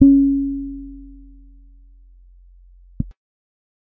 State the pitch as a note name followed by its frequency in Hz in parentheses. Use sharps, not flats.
C#4 (277.2 Hz)